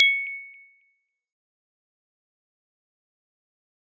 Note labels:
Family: mallet percussion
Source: acoustic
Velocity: 127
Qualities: fast decay, percussive

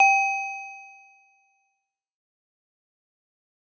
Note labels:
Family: mallet percussion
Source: acoustic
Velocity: 127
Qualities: bright, fast decay

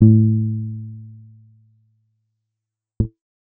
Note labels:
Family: bass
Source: synthesizer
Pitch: A2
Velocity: 25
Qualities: dark, fast decay

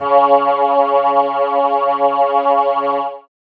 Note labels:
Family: keyboard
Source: synthesizer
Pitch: C#3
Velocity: 127

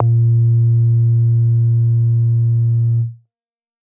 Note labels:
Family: bass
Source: synthesizer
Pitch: A#2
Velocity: 50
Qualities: distorted

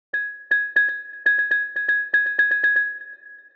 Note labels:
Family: mallet percussion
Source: synthesizer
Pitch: G#6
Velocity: 25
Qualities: long release, multiphonic, percussive, tempo-synced

